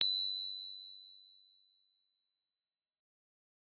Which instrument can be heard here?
electronic keyboard